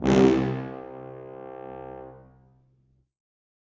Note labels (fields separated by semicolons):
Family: brass; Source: acoustic; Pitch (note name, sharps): C2; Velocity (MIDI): 127; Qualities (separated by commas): bright, reverb